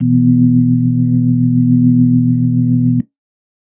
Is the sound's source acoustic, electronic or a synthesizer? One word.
electronic